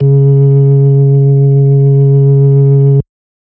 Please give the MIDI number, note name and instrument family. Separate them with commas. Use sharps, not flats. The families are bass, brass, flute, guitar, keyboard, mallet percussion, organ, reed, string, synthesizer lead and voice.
49, C#3, organ